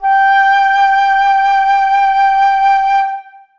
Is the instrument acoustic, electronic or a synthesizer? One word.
acoustic